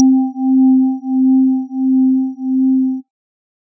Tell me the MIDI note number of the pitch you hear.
60